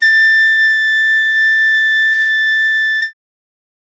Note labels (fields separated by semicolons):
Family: flute; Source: acoustic; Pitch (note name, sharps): A6; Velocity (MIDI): 25